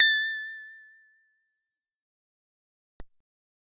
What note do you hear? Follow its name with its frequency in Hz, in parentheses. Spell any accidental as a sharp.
A6 (1760 Hz)